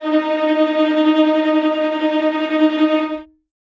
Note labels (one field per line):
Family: string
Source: acoustic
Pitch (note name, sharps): D#4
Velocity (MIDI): 75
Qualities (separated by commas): bright, non-linear envelope, reverb